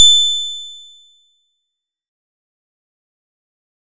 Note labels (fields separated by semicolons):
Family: guitar; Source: synthesizer; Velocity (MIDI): 75; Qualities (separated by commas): bright, fast decay